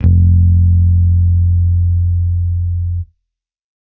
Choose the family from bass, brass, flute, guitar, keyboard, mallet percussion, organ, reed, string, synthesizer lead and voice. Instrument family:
bass